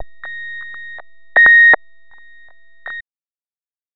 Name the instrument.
synthesizer bass